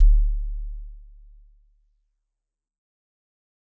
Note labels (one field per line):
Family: mallet percussion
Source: acoustic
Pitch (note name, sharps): D1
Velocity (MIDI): 50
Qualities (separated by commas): dark, fast decay